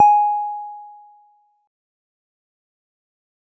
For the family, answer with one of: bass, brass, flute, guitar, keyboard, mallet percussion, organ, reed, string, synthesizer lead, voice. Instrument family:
guitar